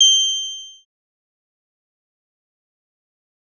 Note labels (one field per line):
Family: synthesizer lead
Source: synthesizer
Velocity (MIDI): 25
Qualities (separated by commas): bright, distorted, fast decay